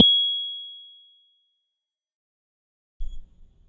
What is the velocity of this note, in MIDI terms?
100